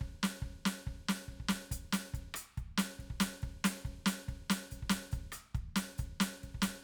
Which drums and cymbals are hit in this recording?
closed hi-hat, snare, cross-stick and kick